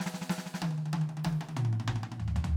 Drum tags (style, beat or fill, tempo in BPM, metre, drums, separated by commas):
rock, fill, 93 BPM, 4/4, crash, snare, high tom, mid tom, floor tom, kick